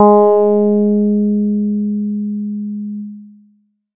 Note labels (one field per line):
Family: bass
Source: synthesizer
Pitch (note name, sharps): G#3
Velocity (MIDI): 50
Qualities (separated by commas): distorted